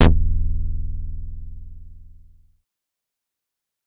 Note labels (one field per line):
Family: bass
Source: synthesizer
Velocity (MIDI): 25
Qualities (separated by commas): distorted